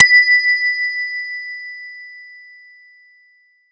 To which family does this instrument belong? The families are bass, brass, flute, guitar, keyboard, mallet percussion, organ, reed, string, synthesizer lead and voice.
mallet percussion